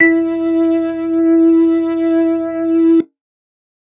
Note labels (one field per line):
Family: organ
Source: electronic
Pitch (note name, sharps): E4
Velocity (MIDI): 75